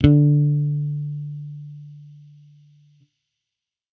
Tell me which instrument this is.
electronic bass